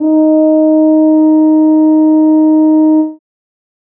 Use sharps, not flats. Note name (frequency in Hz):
D#4 (311.1 Hz)